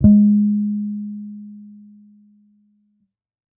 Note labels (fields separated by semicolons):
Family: bass; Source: electronic; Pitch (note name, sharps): G#3; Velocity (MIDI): 50; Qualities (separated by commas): dark